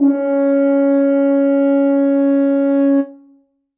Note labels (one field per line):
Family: brass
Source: acoustic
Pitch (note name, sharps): C#4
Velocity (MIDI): 127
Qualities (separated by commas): dark, reverb